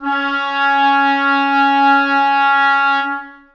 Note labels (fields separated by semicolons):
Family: reed; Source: acoustic; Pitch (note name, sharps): C#4; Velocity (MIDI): 127; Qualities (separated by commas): reverb